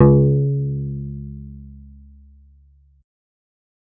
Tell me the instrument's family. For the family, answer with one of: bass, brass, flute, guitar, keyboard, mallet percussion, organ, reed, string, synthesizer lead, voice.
bass